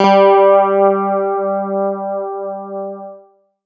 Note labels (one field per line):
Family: guitar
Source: electronic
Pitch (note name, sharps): G3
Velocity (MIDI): 75